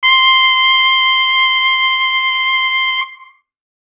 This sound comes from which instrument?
acoustic brass instrument